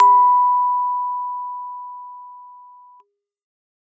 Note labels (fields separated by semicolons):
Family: keyboard; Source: acoustic; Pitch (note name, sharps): B5; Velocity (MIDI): 75